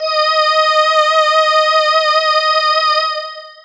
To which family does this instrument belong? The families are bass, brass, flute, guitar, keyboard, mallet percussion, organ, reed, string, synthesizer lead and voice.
voice